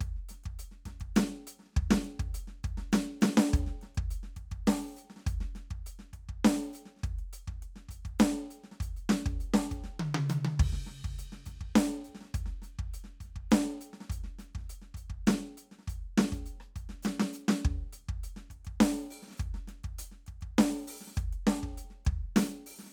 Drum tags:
rock
beat
102 BPM
3/4
crash, closed hi-hat, open hi-hat, hi-hat pedal, snare, cross-stick, high tom, kick

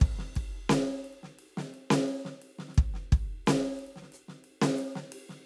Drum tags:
rock
beat
88 BPM
4/4
crash, ride, hi-hat pedal, snare, kick

